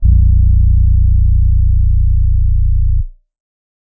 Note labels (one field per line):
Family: keyboard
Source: electronic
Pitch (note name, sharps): A#0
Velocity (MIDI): 50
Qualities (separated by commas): dark